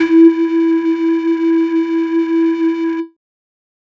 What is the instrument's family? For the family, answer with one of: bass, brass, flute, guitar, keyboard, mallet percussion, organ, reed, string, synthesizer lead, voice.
flute